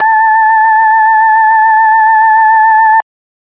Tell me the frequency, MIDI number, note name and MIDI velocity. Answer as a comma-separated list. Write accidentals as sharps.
880 Hz, 81, A5, 25